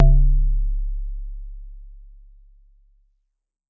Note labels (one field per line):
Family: mallet percussion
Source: acoustic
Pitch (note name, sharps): C#1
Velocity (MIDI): 127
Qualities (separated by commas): dark